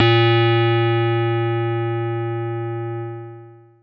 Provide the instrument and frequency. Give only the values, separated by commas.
electronic keyboard, 116.5 Hz